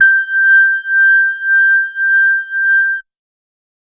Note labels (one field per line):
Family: organ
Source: electronic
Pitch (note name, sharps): G6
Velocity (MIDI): 100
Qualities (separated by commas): distorted